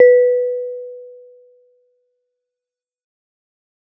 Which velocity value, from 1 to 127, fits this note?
100